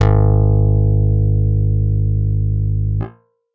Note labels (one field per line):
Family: guitar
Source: electronic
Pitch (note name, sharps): G#1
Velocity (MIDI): 100